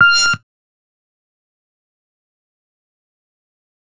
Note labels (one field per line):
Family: bass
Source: synthesizer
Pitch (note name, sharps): F6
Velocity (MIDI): 50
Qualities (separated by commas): fast decay, percussive